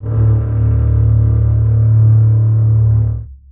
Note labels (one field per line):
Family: string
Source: acoustic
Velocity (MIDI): 25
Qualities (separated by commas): long release, reverb